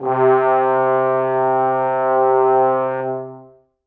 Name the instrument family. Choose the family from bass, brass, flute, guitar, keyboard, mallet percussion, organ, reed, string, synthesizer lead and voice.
brass